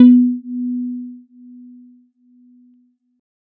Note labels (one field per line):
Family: keyboard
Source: electronic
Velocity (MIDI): 25